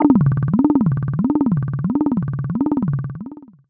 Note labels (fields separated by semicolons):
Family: voice; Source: synthesizer; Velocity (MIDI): 50; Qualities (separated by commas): long release, non-linear envelope, tempo-synced